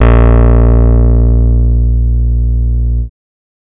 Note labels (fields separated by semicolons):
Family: bass; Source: synthesizer; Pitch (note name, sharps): A#1; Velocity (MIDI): 50; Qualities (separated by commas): distorted